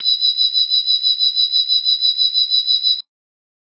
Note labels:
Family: organ; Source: electronic; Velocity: 50; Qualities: bright

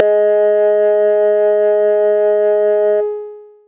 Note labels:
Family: bass; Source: synthesizer; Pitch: G#3; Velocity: 127; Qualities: long release, multiphonic

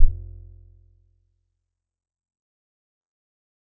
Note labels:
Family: guitar; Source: acoustic; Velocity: 25; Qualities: dark, percussive

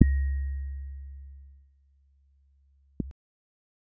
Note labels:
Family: keyboard; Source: electronic; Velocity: 25; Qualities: dark

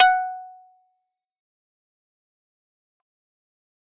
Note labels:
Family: keyboard; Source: electronic; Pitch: F#5; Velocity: 100; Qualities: distorted, fast decay, percussive

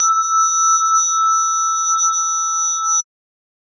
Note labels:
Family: mallet percussion; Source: synthesizer; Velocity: 100; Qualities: bright, multiphonic, non-linear envelope

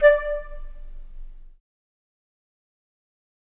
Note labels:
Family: flute; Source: acoustic; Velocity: 50; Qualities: fast decay, reverb

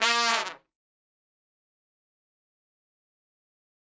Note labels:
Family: brass; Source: acoustic; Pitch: A#3; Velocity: 100; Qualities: bright, fast decay, reverb

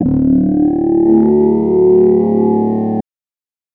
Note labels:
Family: voice; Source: synthesizer; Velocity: 50; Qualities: distorted

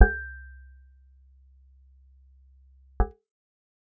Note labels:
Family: guitar; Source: acoustic; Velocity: 25; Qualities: dark, percussive

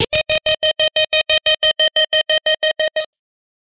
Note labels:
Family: guitar; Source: electronic; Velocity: 127; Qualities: bright, distorted, tempo-synced

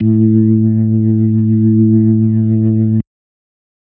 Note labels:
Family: organ; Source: electronic; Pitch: A2; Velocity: 100

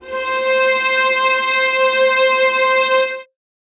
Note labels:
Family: string; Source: acoustic; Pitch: C5; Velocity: 75; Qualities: reverb

